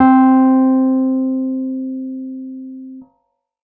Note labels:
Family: keyboard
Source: electronic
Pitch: C4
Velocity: 100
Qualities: dark

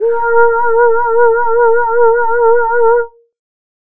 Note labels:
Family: voice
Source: synthesizer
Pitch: A#4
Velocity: 127

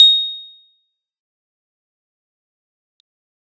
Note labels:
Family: keyboard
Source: electronic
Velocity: 25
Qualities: bright, fast decay, percussive

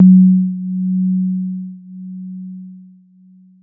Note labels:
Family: keyboard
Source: electronic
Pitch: F#3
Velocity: 100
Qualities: dark, long release

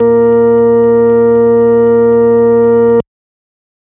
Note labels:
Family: organ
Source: electronic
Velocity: 75

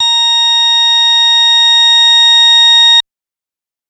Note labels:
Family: organ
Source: electronic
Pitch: A#5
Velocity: 127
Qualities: bright, distorted

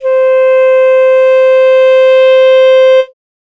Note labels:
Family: reed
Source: acoustic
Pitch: C5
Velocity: 75

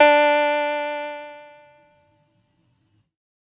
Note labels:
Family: keyboard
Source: electronic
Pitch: D4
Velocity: 127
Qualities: distorted

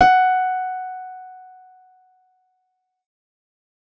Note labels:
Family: keyboard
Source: synthesizer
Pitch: F#5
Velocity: 127

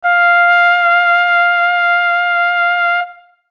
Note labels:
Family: brass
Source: acoustic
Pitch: F5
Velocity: 50

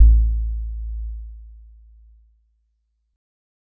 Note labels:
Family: mallet percussion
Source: acoustic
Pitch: A1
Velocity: 25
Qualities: dark

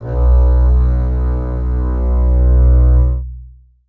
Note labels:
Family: string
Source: acoustic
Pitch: B1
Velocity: 25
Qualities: long release, reverb

